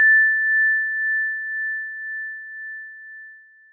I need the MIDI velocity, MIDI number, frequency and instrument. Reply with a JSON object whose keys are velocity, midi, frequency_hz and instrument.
{"velocity": 127, "midi": 93, "frequency_hz": 1760, "instrument": "acoustic mallet percussion instrument"}